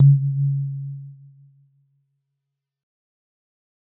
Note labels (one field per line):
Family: mallet percussion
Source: acoustic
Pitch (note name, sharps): C#3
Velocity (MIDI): 100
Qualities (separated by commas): dark, fast decay